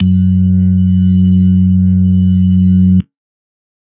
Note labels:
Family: organ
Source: electronic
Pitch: F#2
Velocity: 25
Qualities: dark

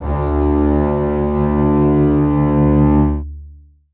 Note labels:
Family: string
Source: acoustic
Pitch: D2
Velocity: 75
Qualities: long release, reverb

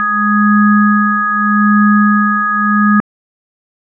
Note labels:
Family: organ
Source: electronic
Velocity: 75

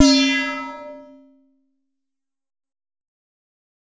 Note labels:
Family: bass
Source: synthesizer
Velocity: 50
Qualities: bright, distorted, fast decay

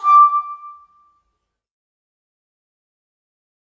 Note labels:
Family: flute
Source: acoustic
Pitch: D6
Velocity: 25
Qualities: fast decay, percussive, reverb

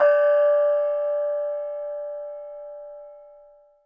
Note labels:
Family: mallet percussion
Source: acoustic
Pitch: D5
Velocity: 50

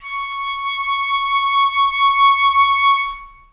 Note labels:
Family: reed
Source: acoustic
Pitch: C#6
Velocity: 50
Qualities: reverb

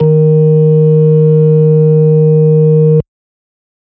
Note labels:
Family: organ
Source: electronic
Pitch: D#3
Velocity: 127

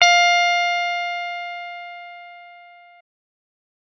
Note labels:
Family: keyboard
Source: electronic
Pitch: F5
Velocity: 75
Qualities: distorted

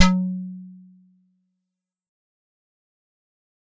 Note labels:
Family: keyboard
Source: acoustic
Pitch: F#3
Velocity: 75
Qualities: fast decay, percussive

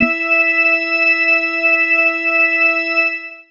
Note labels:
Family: organ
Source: electronic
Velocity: 25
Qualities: reverb

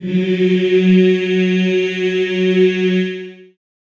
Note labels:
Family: voice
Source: acoustic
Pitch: F#3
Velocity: 127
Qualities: long release, reverb

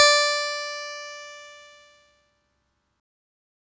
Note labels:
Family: keyboard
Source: electronic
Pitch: D5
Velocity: 75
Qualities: bright, distorted

